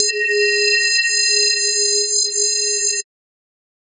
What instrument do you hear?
electronic mallet percussion instrument